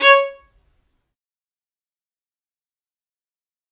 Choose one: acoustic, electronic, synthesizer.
acoustic